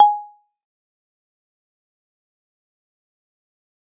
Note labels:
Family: mallet percussion; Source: acoustic; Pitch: G#5; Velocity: 25; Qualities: dark, fast decay, percussive, reverb

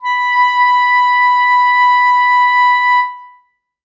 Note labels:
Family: reed; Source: acoustic; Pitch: B5; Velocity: 100; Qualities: reverb

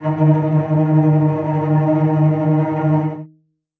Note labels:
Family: string; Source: acoustic; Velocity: 50; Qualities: non-linear envelope, reverb

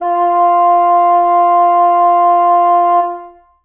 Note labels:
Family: reed; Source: acoustic; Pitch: F4; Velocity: 127; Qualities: reverb

